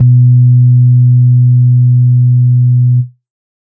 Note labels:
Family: organ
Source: electronic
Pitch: B2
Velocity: 50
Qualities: dark

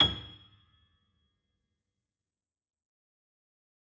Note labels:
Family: keyboard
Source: acoustic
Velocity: 75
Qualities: fast decay, percussive

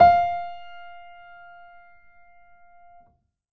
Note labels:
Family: keyboard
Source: acoustic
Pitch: F5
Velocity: 75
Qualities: reverb

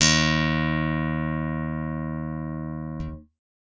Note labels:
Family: guitar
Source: electronic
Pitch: D#2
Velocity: 127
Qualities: reverb

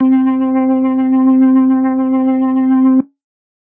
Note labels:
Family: organ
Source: electronic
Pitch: C4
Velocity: 75

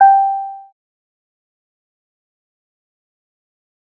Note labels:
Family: bass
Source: synthesizer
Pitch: G5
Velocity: 50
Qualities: fast decay, percussive

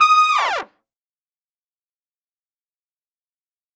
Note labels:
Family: brass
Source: acoustic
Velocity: 25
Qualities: fast decay, reverb

